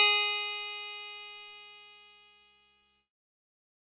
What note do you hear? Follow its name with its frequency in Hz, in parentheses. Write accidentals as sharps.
G#4 (415.3 Hz)